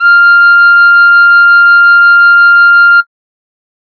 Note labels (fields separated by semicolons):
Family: flute; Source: synthesizer; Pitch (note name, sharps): F6; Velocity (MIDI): 25